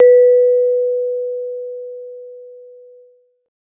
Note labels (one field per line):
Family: mallet percussion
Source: acoustic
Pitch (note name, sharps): B4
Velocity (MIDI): 25